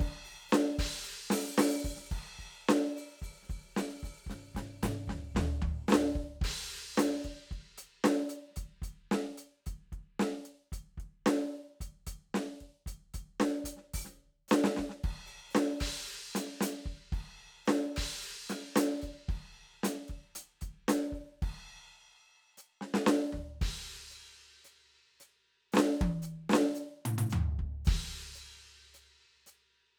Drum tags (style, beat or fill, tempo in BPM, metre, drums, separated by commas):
rock, beat, 112 BPM, 4/4, crash, closed hi-hat, open hi-hat, hi-hat pedal, snare, high tom, mid tom, floor tom, kick